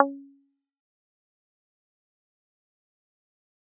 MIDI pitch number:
61